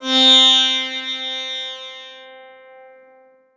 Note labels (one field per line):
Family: guitar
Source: acoustic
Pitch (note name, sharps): C4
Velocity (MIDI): 25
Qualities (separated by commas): bright, reverb